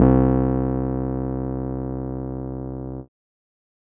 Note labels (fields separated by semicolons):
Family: keyboard; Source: electronic; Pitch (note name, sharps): C2; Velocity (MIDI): 127